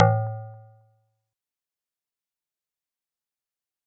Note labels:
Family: mallet percussion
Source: acoustic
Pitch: A2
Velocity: 50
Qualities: fast decay, percussive

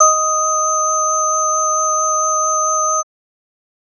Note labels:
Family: organ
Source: electronic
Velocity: 50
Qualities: multiphonic

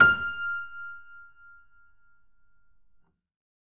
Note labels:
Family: keyboard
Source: acoustic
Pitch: F6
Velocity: 127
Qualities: reverb

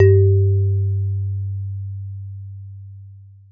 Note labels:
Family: mallet percussion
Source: acoustic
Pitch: G2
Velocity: 100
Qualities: dark, long release, reverb

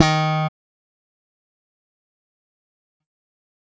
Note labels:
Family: bass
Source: electronic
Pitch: D#3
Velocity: 75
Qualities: bright, fast decay

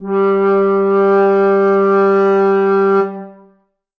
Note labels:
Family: flute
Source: acoustic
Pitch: G3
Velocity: 127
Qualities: long release, reverb

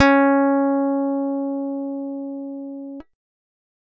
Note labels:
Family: guitar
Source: acoustic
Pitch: C#4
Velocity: 75

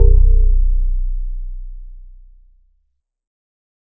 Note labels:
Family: keyboard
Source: electronic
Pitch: B0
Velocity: 100

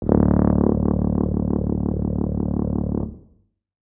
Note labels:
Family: brass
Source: acoustic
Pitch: D1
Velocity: 50

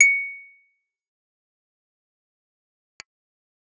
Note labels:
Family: bass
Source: synthesizer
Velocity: 100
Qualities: fast decay, percussive

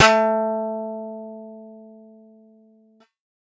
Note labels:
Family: guitar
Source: synthesizer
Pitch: A3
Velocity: 127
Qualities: bright

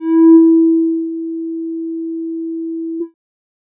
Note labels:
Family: bass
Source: synthesizer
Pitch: E4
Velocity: 75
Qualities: dark

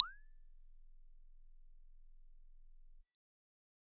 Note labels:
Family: bass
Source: synthesizer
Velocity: 50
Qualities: bright, percussive

